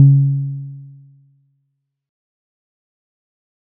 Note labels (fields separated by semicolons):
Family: guitar; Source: synthesizer; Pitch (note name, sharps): C#3; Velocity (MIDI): 25; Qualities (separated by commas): dark, fast decay